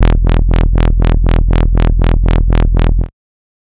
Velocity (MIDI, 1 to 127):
25